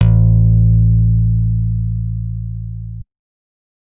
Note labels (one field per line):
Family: guitar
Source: acoustic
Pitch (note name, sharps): A1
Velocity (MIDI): 100